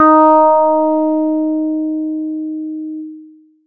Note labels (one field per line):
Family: bass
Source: synthesizer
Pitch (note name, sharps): D#4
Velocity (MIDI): 75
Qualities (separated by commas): distorted